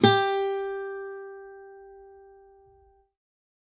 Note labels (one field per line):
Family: guitar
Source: acoustic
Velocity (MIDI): 100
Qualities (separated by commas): reverb